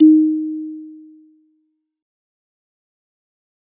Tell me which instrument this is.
acoustic mallet percussion instrument